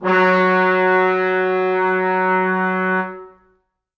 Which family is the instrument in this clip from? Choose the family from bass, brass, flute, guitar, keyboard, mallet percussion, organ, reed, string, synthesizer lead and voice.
brass